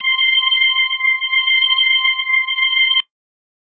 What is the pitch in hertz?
1047 Hz